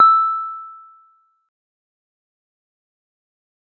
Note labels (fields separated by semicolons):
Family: guitar; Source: synthesizer; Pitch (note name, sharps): E6; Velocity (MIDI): 75; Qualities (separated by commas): dark, fast decay